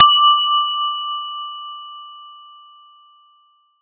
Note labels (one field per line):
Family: mallet percussion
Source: acoustic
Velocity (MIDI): 75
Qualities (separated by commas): bright, multiphonic